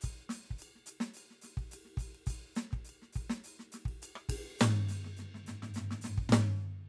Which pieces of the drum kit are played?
ride, ride bell, hi-hat pedal, snare, cross-stick, floor tom and kick